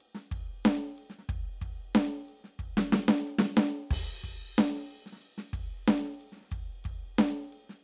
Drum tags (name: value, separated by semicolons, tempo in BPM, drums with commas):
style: funk rock; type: beat; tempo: 92 BPM; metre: 4/4; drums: crash, ride, hi-hat pedal, snare, kick